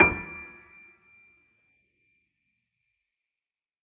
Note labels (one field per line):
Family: keyboard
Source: acoustic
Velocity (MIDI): 25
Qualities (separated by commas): percussive, reverb